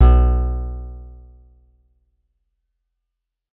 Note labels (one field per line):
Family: guitar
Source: acoustic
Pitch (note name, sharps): B1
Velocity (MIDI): 50